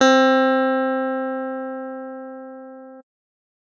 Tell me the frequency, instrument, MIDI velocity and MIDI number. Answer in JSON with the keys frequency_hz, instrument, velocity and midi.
{"frequency_hz": 261.6, "instrument": "electronic keyboard", "velocity": 127, "midi": 60}